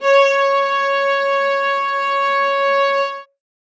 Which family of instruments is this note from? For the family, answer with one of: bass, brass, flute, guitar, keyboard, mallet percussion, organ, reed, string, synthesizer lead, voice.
string